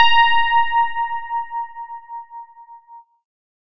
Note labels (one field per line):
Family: keyboard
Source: electronic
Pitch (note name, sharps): A#5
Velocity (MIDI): 127